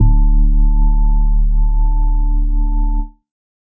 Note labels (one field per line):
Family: organ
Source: electronic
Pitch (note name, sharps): D1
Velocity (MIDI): 50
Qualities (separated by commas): dark